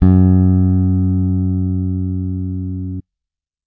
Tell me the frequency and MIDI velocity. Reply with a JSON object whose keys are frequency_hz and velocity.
{"frequency_hz": 92.5, "velocity": 75}